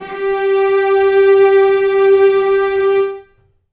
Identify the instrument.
acoustic string instrument